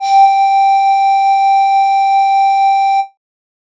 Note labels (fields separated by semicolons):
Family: flute; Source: synthesizer; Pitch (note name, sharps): G5; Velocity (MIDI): 127; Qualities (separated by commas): distorted